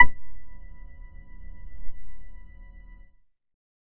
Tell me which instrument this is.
synthesizer bass